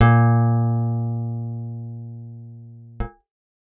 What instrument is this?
acoustic guitar